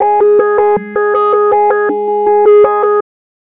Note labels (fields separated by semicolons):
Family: bass; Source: synthesizer; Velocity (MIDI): 75; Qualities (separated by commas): tempo-synced